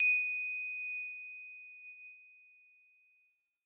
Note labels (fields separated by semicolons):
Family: keyboard; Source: electronic; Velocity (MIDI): 100; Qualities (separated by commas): bright